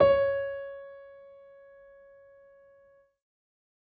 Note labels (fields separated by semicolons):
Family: keyboard; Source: acoustic; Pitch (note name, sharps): C#5; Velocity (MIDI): 50